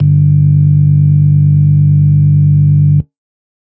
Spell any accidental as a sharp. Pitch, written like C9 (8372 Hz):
G1 (49 Hz)